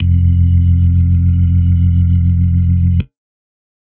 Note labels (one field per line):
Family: organ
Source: electronic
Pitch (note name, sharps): F1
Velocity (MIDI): 127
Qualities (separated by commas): dark, reverb